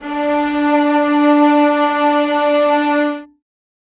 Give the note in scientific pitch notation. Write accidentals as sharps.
D4